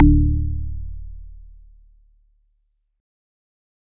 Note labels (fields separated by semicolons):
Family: organ; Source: electronic; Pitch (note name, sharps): D1; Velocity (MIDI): 127